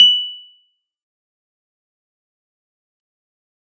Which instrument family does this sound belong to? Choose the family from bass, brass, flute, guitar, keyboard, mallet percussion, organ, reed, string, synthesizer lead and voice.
keyboard